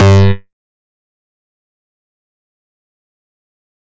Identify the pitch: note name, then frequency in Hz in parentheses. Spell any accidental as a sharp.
G2 (98 Hz)